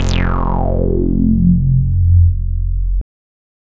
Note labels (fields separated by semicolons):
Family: bass; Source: synthesizer; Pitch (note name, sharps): F1; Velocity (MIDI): 100; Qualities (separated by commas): bright, distorted